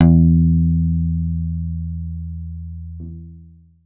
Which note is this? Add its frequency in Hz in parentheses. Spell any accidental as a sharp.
E2 (82.41 Hz)